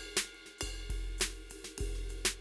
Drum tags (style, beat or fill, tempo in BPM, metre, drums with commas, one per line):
Brazilian
beat
101 BPM
4/4
ride, ride bell, hi-hat pedal, snare, kick